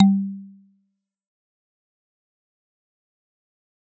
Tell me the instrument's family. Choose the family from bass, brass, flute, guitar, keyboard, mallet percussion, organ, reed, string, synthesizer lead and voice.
mallet percussion